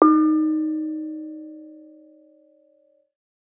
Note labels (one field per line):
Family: mallet percussion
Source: acoustic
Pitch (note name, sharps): D#4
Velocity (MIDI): 75